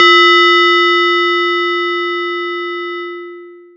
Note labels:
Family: mallet percussion; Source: acoustic; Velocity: 50; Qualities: distorted, long release

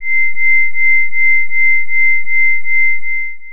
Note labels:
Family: organ; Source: electronic; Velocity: 25; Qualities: distorted, long release

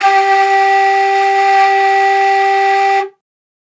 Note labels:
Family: flute; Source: acoustic; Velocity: 127

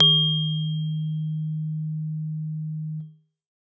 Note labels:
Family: keyboard; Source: acoustic; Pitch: D#3; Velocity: 75

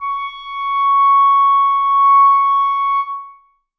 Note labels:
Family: reed; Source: acoustic; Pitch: C#6; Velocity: 50; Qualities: reverb

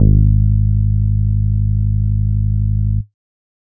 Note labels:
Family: bass; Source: synthesizer; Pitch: G#1; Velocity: 75

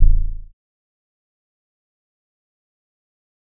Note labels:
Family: bass; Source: synthesizer; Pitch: A0; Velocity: 25; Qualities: dark, fast decay, percussive

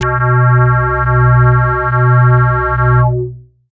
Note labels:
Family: bass; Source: synthesizer; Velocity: 127; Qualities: distorted, long release, multiphonic

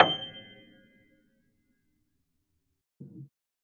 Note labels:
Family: keyboard; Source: acoustic; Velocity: 50; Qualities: fast decay, percussive, reverb

